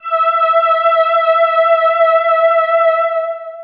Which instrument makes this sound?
synthesizer voice